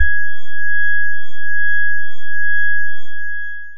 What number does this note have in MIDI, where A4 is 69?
92